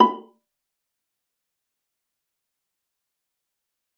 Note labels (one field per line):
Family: string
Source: acoustic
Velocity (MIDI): 75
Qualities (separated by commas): fast decay, percussive, reverb